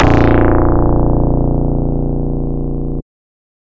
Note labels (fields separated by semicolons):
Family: bass; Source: synthesizer; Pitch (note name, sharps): A#0; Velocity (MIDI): 127; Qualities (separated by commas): bright, distorted